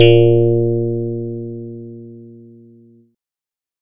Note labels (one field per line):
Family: bass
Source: synthesizer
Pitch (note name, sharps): A#2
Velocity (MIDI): 75